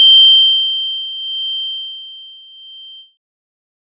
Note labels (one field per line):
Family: keyboard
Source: electronic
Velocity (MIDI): 25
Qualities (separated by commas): bright, multiphonic